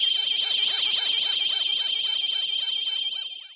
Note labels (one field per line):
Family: voice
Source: synthesizer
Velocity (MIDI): 127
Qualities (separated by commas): bright, distorted, long release